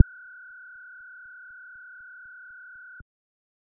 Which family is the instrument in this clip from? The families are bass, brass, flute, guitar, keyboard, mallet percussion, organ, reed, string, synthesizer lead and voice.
bass